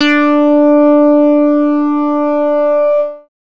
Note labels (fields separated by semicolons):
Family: bass; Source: synthesizer; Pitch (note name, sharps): D4; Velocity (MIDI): 127; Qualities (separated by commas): distorted